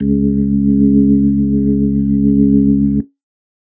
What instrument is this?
electronic organ